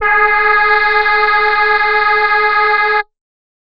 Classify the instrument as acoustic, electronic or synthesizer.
synthesizer